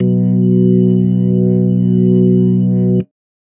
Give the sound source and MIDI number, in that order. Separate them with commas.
electronic, 35